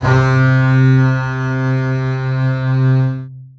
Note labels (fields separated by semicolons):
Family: string; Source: acoustic; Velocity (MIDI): 127; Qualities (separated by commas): long release, reverb